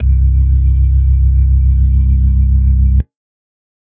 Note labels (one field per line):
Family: organ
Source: electronic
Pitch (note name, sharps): C1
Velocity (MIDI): 75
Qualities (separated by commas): dark